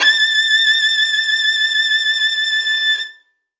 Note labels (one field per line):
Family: string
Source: acoustic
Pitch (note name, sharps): A6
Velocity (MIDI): 127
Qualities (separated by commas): reverb